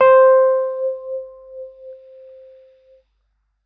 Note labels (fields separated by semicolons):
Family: keyboard; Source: electronic; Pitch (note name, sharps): C5; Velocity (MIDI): 75